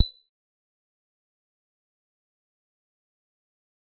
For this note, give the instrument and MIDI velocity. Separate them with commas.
synthesizer bass, 50